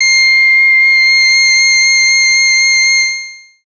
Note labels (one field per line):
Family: bass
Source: synthesizer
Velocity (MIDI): 127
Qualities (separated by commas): distorted, long release